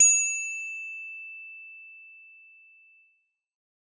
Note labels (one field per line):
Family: bass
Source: synthesizer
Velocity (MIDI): 127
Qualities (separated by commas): bright, distorted